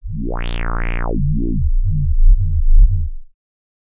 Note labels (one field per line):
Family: bass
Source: synthesizer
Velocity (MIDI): 75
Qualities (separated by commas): distorted, non-linear envelope